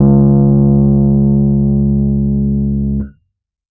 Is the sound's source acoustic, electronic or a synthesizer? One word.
electronic